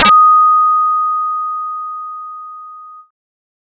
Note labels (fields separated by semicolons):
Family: bass; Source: synthesizer; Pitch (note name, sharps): D#6; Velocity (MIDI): 100; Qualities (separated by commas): bright